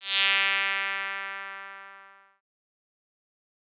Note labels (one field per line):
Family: bass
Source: synthesizer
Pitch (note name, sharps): G3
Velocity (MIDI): 25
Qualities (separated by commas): bright, distorted, fast decay